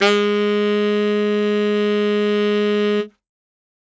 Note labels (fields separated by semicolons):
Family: reed; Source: acoustic; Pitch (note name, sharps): G#3; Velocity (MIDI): 75